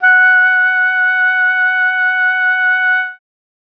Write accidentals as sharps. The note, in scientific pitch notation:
F#5